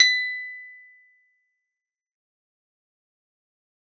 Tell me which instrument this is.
acoustic guitar